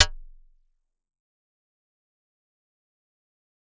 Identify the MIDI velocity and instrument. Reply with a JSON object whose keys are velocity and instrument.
{"velocity": 50, "instrument": "acoustic mallet percussion instrument"}